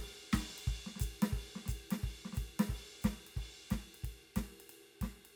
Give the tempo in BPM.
90 BPM